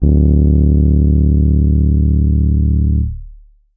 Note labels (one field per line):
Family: keyboard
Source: electronic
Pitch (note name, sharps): D1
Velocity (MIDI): 100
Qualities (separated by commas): long release